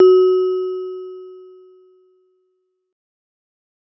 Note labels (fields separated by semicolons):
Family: mallet percussion; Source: acoustic; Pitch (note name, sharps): F#4; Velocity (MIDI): 25